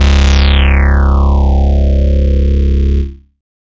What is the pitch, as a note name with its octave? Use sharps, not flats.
C#1